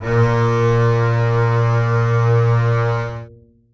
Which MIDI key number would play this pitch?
46